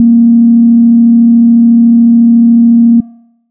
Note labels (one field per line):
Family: bass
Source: synthesizer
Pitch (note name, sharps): A#3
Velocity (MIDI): 75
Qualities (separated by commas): dark